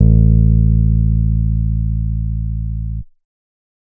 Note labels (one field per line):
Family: bass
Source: synthesizer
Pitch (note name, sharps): A1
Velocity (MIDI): 25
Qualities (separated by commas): dark, reverb